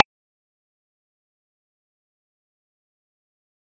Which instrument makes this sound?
acoustic mallet percussion instrument